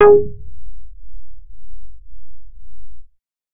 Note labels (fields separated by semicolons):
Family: bass; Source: synthesizer; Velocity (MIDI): 75